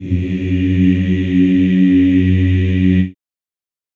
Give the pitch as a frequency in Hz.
92.5 Hz